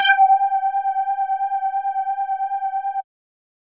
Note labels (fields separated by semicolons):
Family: bass; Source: synthesizer; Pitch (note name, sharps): G5; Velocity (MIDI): 127